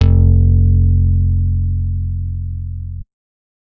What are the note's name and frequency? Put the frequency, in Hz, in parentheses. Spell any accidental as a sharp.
F1 (43.65 Hz)